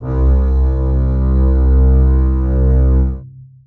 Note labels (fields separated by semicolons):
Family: string; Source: acoustic; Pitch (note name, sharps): C2; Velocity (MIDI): 25; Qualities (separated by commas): long release, reverb